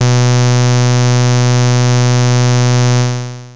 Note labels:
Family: bass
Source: synthesizer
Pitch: B2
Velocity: 75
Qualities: bright, distorted, long release

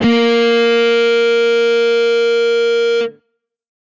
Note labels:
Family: guitar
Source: electronic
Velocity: 75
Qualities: bright, distorted

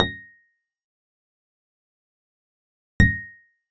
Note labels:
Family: guitar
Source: acoustic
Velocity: 50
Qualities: percussive

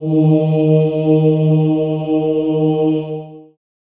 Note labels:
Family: voice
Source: acoustic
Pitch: D#3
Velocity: 75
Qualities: dark, long release, reverb

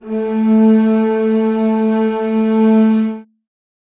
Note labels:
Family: string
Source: acoustic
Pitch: A3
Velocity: 25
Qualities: reverb

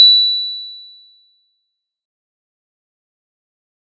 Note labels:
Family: mallet percussion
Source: acoustic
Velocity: 127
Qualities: bright, fast decay

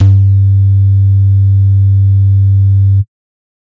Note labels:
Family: bass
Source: synthesizer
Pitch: G2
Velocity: 127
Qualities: bright, distorted

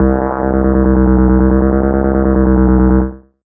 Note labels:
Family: bass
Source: synthesizer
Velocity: 100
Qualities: distorted, tempo-synced

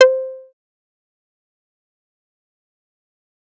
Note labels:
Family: bass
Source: synthesizer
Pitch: C5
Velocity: 127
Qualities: fast decay, percussive

